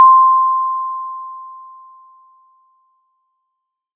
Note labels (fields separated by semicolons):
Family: mallet percussion; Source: acoustic; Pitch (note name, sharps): C6; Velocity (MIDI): 50